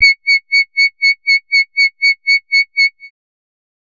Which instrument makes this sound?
synthesizer bass